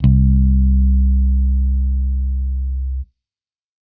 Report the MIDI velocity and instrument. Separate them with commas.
75, electronic bass